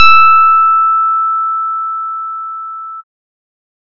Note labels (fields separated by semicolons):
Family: bass; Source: synthesizer; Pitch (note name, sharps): E6; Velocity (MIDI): 25